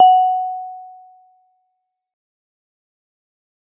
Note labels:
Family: mallet percussion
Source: acoustic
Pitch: F#5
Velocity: 25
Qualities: fast decay

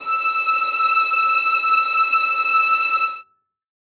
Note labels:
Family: string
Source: acoustic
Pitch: E6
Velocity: 100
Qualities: reverb

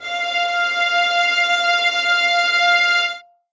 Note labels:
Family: string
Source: acoustic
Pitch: F5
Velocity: 50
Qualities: reverb

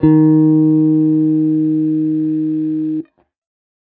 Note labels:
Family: guitar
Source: electronic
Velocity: 50

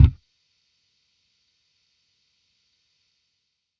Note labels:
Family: bass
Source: electronic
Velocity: 75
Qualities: percussive

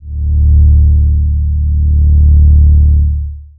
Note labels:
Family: bass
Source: synthesizer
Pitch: D1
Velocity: 127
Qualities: distorted, long release, tempo-synced

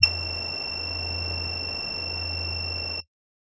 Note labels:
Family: voice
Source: synthesizer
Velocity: 75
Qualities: multiphonic

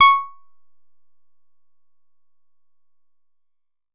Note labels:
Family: guitar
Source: synthesizer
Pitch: C#6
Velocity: 127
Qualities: percussive

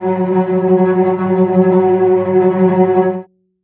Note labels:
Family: string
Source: acoustic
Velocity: 25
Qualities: non-linear envelope, reverb

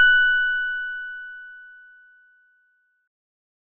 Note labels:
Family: organ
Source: electronic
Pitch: F#6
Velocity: 127

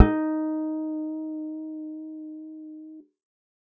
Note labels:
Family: bass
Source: synthesizer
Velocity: 127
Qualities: dark, reverb

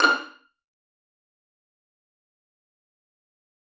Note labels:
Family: string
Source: acoustic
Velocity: 75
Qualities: fast decay, percussive, reverb

